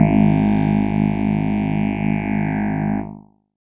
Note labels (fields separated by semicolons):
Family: keyboard; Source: electronic; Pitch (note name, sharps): G#1; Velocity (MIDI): 75; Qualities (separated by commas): distorted, multiphonic